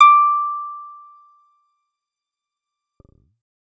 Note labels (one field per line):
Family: bass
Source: synthesizer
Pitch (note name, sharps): D6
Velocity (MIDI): 75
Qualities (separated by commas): fast decay